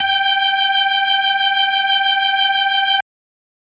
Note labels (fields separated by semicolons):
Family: organ; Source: electronic; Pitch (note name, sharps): G5; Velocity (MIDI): 50